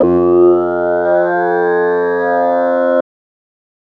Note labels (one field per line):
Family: voice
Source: synthesizer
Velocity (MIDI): 127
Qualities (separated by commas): distorted